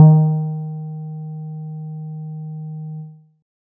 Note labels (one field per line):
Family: guitar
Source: synthesizer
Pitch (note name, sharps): D#3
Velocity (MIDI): 50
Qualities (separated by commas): dark